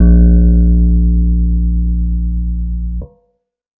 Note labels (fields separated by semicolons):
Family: keyboard; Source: electronic; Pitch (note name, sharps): A#1; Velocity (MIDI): 25; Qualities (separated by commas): dark